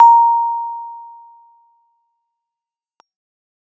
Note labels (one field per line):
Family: keyboard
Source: electronic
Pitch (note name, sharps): A#5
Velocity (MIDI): 25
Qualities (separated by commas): fast decay